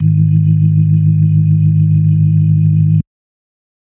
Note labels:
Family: organ; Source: electronic; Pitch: G#1; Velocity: 75; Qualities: dark

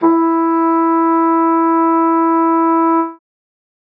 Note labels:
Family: reed; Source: acoustic; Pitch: E4; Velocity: 25

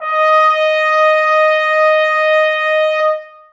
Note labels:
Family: brass; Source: acoustic; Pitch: D#5; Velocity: 100; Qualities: long release, reverb

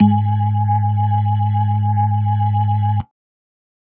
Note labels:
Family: organ; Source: electronic; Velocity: 25

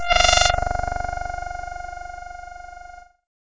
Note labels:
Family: keyboard; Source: synthesizer; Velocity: 127; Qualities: bright, distorted

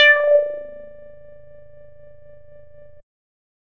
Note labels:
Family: bass; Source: synthesizer; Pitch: D5; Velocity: 127

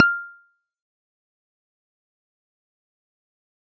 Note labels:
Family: guitar; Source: electronic; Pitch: F6; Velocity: 50; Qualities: fast decay, percussive

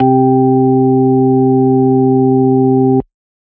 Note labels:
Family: organ; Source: electronic; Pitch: C3; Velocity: 50

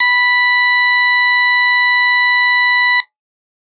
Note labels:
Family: organ; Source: electronic; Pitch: B5; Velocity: 127; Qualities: bright, distorted

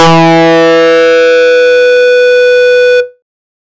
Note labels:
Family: bass; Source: synthesizer; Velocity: 100; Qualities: bright, distorted

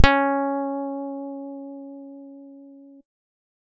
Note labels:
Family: guitar; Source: electronic; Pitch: C#4; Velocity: 100

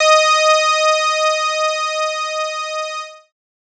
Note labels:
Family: bass; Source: synthesizer; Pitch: D#5; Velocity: 127; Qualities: bright, distorted

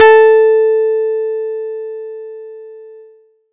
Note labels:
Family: guitar; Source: acoustic; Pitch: A4; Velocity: 50

